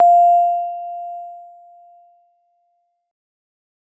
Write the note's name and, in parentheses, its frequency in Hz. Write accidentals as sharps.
F5 (698.5 Hz)